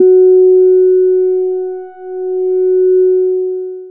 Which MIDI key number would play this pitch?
66